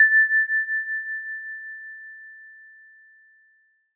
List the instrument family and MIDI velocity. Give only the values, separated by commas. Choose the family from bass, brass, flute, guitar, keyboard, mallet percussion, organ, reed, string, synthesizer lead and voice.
mallet percussion, 127